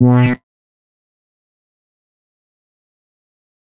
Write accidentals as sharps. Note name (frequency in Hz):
B2 (123.5 Hz)